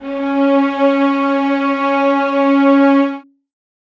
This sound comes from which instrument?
acoustic string instrument